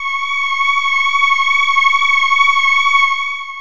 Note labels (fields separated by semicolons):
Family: voice; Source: synthesizer; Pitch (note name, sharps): C#6; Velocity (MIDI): 127; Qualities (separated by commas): distorted, long release